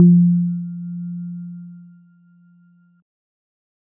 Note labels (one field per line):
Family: keyboard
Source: electronic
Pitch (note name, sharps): F3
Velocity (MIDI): 25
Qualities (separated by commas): dark